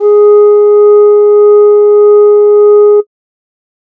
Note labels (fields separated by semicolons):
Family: flute; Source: synthesizer; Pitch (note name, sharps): G#4; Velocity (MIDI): 25